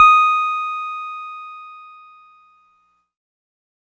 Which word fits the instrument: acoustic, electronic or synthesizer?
electronic